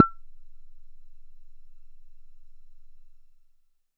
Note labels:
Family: bass; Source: synthesizer; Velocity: 50

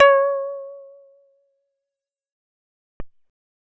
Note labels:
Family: bass; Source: synthesizer; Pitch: C#5; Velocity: 50; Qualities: fast decay

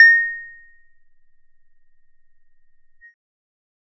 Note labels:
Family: bass; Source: synthesizer; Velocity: 75; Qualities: percussive

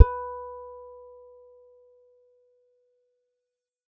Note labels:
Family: guitar; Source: acoustic; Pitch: B4; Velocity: 127; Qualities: dark, percussive

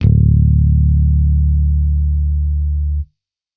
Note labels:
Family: bass; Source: electronic; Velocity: 127; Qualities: distorted

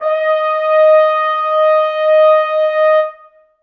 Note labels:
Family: brass; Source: acoustic; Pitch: D#5; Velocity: 75; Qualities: reverb

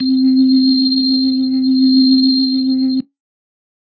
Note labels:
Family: organ; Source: electronic; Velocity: 25

